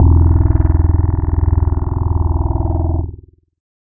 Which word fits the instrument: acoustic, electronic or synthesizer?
electronic